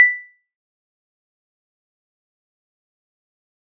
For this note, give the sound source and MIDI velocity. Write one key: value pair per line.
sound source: acoustic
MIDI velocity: 100